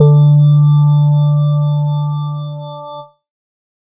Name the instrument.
electronic organ